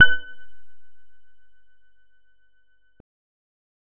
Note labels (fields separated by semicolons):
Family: bass; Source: synthesizer; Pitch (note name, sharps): F#6; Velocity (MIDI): 50